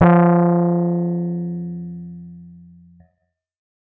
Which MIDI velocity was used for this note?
100